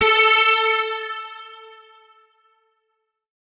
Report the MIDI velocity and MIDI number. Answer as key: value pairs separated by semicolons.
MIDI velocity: 75; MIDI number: 69